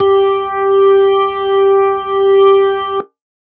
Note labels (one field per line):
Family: organ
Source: electronic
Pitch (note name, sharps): G4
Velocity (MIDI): 100